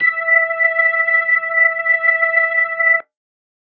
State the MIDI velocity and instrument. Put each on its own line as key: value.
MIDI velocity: 127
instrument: electronic organ